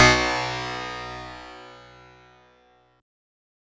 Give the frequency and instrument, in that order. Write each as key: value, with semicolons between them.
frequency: 61.74 Hz; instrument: synthesizer lead